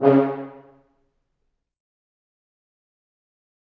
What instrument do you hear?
acoustic brass instrument